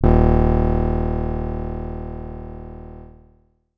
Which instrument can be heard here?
acoustic guitar